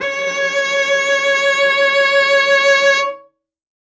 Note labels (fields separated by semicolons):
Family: string; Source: acoustic; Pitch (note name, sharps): C#5; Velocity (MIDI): 127; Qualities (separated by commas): bright, reverb